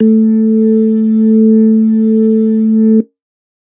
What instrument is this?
electronic organ